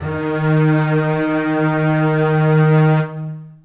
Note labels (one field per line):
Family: string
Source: acoustic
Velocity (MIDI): 100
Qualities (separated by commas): long release, reverb